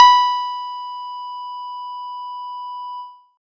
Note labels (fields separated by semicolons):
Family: guitar; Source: synthesizer; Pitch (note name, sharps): B5; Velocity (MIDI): 127